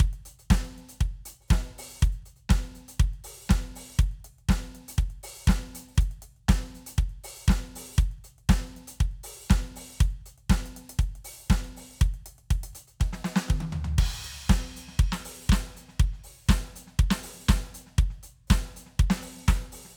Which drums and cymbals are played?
crash, closed hi-hat, open hi-hat, hi-hat pedal, snare, high tom, floor tom and kick